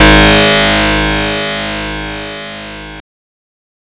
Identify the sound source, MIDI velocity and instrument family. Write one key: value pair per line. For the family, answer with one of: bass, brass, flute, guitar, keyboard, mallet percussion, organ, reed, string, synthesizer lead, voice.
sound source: synthesizer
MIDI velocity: 100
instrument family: guitar